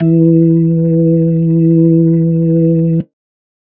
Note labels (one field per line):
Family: organ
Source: electronic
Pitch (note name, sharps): E3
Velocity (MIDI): 100